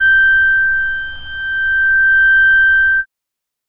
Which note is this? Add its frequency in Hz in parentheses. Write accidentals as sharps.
G6 (1568 Hz)